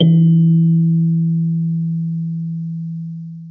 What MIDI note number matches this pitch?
52